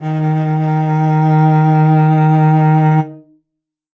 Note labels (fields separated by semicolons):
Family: string; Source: acoustic; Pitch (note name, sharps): D#3; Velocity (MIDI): 50; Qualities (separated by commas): reverb